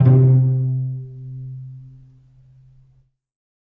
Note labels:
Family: string; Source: acoustic; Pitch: C3; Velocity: 100; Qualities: dark, reverb

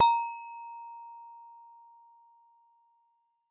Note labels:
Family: mallet percussion; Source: acoustic; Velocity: 75; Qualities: percussive

